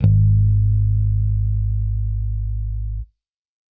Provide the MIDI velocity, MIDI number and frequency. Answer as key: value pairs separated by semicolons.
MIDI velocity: 127; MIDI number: 32; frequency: 51.91 Hz